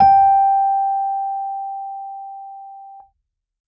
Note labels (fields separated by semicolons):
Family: keyboard; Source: electronic; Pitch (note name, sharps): G5; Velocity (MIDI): 100